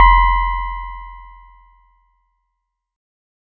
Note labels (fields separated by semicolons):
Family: mallet percussion; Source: acoustic; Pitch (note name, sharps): F1; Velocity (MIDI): 75; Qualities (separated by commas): bright